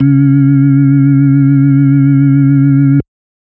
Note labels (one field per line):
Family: organ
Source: electronic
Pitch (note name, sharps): C#3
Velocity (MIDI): 25